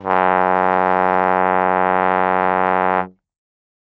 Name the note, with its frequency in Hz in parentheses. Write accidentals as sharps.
F#2 (92.5 Hz)